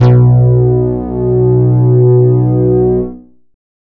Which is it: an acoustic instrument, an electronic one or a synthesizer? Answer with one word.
synthesizer